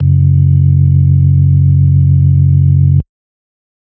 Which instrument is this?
electronic organ